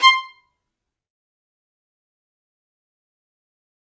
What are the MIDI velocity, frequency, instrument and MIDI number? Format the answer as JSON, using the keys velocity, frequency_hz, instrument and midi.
{"velocity": 127, "frequency_hz": 1047, "instrument": "acoustic string instrument", "midi": 84}